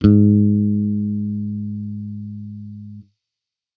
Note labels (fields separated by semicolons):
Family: bass; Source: electronic; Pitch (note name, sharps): G#2; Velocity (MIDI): 25